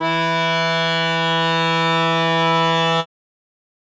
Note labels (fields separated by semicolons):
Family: reed; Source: acoustic; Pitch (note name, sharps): E3; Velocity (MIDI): 75